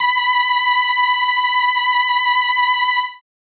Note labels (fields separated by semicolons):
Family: keyboard; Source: synthesizer; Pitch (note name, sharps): B5; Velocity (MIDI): 50; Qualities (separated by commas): bright